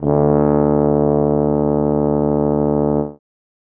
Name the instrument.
acoustic brass instrument